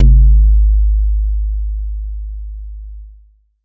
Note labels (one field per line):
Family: bass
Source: synthesizer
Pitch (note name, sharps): G#1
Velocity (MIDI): 100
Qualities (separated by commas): dark, distorted